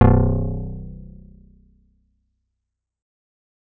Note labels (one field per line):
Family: bass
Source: synthesizer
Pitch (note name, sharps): B0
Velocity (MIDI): 127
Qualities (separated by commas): fast decay